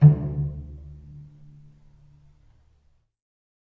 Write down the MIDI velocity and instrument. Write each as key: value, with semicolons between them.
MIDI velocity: 75; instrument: acoustic string instrument